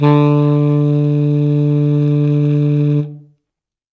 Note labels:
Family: reed; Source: acoustic; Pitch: D3; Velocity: 50; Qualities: reverb

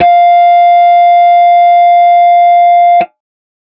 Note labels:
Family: guitar; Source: electronic; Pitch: F5; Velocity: 100; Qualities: distorted

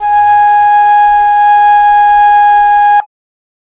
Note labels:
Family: flute; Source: acoustic; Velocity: 25

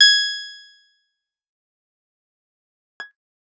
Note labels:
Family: guitar; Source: electronic; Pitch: G#6; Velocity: 75; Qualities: bright, fast decay, percussive

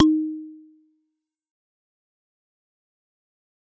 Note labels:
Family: mallet percussion; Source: acoustic; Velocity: 127; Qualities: fast decay, percussive

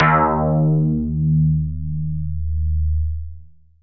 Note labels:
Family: synthesizer lead; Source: synthesizer; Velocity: 75; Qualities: long release

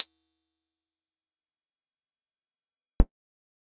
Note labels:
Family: keyboard; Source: electronic; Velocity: 75; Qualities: bright

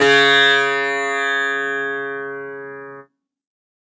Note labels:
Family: guitar; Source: acoustic; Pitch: C#3; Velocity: 100

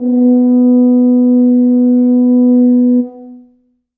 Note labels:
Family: brass; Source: acoustic; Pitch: B3; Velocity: 75; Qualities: dark, long release, reverb

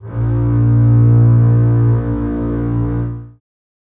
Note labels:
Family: string; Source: acoustic; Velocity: 100; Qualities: reverb

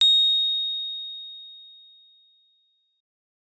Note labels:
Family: keyboard; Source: electronic; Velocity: 75; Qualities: bright

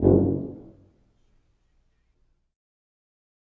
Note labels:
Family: brass; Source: acoustic; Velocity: 50; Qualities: dark, fast decay, reverb

